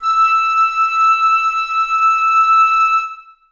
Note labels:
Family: reed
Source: acoustic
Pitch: E6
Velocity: 75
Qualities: reverb

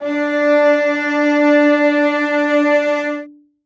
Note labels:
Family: string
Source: acoustic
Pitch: D4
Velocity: 50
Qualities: reverb

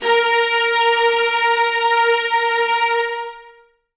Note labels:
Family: string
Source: acoustic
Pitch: A#4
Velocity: 127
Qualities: long release, reverb

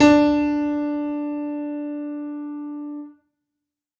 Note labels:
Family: keyboard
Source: acoustic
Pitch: D4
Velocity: 127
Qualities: reverb

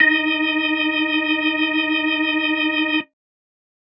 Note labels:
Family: organ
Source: electronic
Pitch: D#4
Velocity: 25

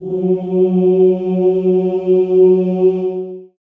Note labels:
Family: voice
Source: acoustic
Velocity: 25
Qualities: long release, reverb

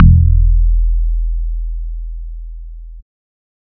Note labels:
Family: bass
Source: synthesizer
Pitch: E1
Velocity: 127

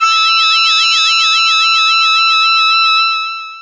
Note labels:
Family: voice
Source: synthesizer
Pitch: E6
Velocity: 127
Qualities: bright, distorted, long release

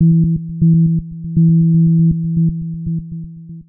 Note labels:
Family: synthesizer lead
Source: synthesizer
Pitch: E3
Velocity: 25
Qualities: dark, long release, tempo-synced

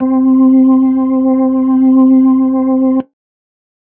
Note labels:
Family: organ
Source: electronic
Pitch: C4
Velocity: 75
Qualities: dark

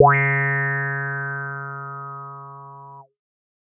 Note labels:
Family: bass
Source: synthesizer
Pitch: C#3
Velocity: 100

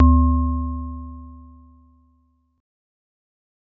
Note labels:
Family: mallet percussion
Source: acoustic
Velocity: 50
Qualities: dark, fast decay

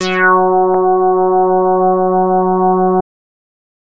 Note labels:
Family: bass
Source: synthesizer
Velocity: 50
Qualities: distorted

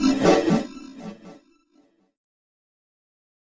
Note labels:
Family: keyboard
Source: electronic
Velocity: 25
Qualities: fast decay, non-linear envelope

